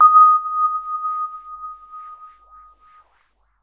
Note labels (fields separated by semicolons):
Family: keyboard; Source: electronic; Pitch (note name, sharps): D#6; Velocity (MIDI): 25; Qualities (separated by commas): non-linear envelope